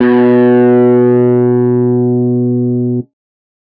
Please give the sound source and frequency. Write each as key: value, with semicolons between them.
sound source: electronic; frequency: 123.5 Hz